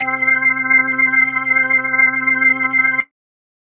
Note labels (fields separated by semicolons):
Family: organ; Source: electronic; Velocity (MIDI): 127